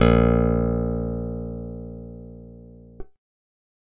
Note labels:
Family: keyboard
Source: electronic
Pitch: A#1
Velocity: 25

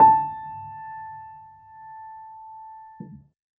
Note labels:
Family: keyboard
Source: acoustic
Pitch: A5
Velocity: 25

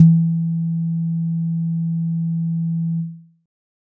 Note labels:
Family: keyboard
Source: electronic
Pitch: E3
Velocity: 50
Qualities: dark

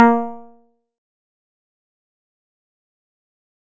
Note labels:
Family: guitar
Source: acoustic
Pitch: A#3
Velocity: 25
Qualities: distorted, fast decay, percussive

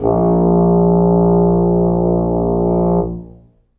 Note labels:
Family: brass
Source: acoustic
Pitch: A#1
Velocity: 50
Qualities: dark, reverb

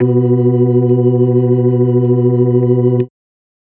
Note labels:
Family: organ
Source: electronic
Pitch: B2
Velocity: 100

